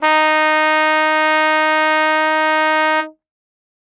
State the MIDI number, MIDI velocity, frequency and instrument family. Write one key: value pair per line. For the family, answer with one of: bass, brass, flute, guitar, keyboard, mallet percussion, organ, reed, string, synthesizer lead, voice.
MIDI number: 63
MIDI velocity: 100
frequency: 311.1 Hz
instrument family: brass